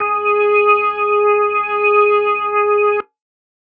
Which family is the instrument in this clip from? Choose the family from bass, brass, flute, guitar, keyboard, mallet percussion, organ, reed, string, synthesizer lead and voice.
organ